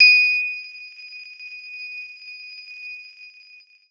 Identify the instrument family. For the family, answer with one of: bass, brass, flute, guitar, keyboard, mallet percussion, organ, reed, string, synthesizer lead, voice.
guitar